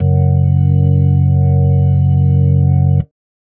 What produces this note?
electronic organ